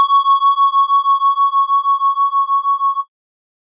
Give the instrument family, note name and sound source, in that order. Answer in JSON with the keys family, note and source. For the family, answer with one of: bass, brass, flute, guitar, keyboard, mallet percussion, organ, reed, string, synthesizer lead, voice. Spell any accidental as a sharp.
{"family": "organ", "note": "C#6", "source": "electronic"}